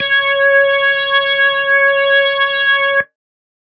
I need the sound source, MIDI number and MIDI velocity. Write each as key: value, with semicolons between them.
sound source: electronic; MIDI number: 73; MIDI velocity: 100